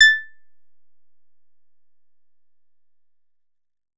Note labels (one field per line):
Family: guitar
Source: synthesizer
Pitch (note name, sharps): A6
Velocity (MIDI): 25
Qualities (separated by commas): percussive